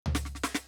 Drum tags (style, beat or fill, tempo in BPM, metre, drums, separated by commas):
Motown, fill, 148 BPM, 4/4, snare, floor tom